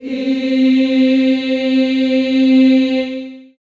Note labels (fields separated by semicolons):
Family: voice; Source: acoustic; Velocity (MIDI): 100; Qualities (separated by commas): long release, reverb